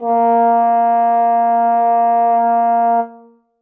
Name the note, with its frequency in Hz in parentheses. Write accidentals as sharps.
A#3 (233.1 Hz)